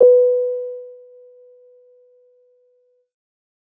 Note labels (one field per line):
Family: keyboard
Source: electronic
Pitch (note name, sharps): B4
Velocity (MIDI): 25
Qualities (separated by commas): dark